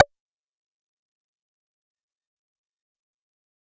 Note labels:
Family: bass; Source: synthesizer; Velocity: 127; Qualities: distorted, fast decay, percussive

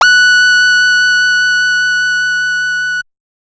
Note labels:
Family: bass; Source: synthesizer; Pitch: F#6; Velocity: 127

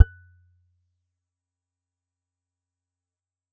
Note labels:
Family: guitar; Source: acoustic; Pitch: F#6; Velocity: 100; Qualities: fast decay, percussive

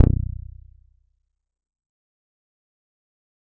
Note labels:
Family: bass; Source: synthesizer; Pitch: B0; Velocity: 100; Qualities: dark, distorted, fast decay, percussive

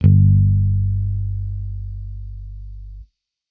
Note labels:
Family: bass; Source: electronic; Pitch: G1; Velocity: 25; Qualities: distorted

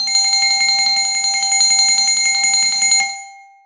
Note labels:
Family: mallet percussion; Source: acoustic; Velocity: 100; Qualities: long release, reverb

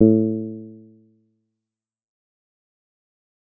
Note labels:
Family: bass; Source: synthesizer; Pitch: A2; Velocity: 100; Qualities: dark, fast decay

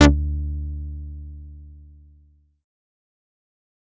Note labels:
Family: bass; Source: synthesizer; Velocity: 25; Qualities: distorted, fast decay

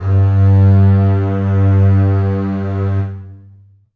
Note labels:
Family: string; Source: acoustic; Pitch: G2; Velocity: 100; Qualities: long release, reverb

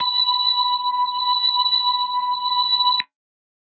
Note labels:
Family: organ; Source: electronic; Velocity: 75

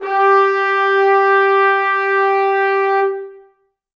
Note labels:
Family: brass; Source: acoustic; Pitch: G4; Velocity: 100; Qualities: reverb

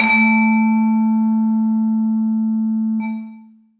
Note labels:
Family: mallet percussion; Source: acoustic; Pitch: A3; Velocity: 127; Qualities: long release, reverb

